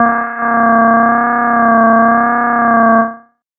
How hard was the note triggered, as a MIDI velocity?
127